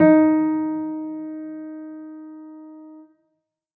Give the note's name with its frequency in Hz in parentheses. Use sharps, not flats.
D#4 (311.1 Hz)